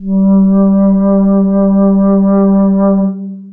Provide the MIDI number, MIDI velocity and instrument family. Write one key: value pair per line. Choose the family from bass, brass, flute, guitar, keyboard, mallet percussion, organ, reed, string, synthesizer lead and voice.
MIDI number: 55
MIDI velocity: 50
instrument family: flute